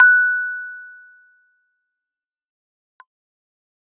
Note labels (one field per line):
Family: keyboard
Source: electronic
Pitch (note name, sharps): F#6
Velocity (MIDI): 25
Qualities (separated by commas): fast decay